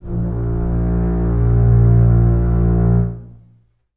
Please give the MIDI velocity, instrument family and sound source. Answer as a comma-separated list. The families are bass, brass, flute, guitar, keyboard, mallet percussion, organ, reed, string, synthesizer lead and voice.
50, string, acoustic